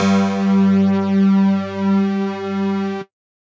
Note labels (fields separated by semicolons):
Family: mallet percussion; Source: electronic; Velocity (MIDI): 127